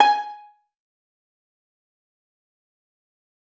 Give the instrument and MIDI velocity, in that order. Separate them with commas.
acoustic string instrument, 127